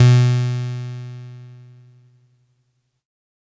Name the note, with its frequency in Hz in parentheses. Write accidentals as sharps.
B2 (123.5 Hz)